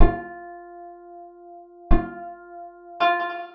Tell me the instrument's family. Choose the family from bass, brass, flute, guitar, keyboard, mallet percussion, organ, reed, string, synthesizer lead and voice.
guitar